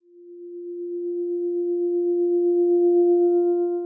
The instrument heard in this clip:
electronic guitar